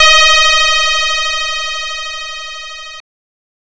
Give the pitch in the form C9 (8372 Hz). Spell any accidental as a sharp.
D#5 (622.3 Hz)